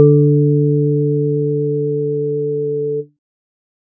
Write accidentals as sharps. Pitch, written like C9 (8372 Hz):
D3 (146.8 Hz)